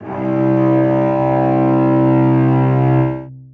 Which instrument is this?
acoustic string instrument